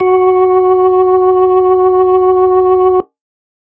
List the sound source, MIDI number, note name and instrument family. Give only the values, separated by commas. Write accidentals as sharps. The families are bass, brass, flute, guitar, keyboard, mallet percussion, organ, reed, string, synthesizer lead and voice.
electronic, 66, F#4, organ